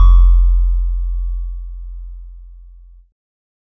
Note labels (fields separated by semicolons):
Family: keyboard; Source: electronic; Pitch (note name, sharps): F1; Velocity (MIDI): 75; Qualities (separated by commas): distorted